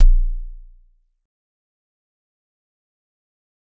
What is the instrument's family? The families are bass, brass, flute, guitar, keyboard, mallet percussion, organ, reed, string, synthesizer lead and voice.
mallet percussion